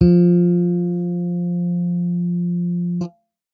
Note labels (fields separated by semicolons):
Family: bass; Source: electronic; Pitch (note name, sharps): F3; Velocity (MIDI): 25